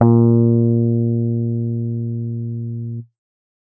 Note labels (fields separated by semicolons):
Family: keyboard; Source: electronic; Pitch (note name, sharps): A#2; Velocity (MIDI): 100; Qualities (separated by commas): dark, distorted